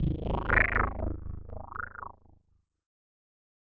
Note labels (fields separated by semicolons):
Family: keyboard; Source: electronic; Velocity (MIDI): 100; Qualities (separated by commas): distorted, fast decay, non-linear envelope